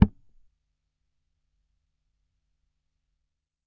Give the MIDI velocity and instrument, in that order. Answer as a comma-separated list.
25, electronic bass